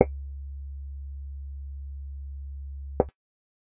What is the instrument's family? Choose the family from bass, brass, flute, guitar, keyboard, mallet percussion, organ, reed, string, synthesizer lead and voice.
bass